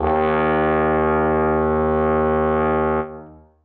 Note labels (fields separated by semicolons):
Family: brass; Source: acoustic; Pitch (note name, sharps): D#2; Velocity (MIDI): 25; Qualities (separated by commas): reverb